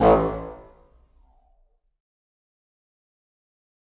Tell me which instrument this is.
acoustic reed instrument